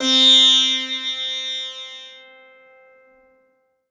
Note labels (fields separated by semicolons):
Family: guitar; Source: acoustic; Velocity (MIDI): 50; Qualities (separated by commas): bright, multiphonic, reverb